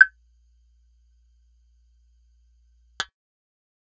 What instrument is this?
synthesizer bass